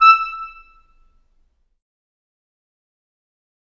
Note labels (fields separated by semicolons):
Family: reed; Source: acoustic; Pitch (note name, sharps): E6; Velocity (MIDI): 100; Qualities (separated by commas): fast decay, percussive, reverb